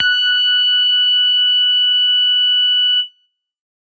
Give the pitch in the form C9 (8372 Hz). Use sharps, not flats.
F#6 (1480 Hz)